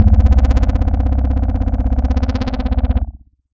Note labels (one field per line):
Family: keyboard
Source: electronic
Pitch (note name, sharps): C0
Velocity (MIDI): 100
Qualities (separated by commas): bright, distorted, multiphonic